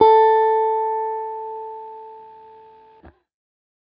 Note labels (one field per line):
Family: guitar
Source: electronic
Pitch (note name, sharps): A4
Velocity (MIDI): 25